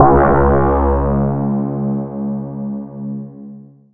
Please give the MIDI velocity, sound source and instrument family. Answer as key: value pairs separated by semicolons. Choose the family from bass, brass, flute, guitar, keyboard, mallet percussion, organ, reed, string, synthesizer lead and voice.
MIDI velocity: 25; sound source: electronic; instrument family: mallet percussion